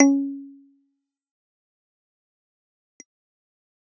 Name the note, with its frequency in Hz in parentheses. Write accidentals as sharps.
C#4 (277.2 Hz)